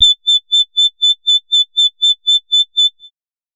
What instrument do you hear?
synthesizer bass